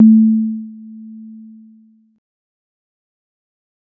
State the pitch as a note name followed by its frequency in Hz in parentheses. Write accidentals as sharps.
A3 (220 Hz)